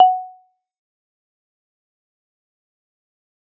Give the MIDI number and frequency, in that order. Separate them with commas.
78, 740 Hz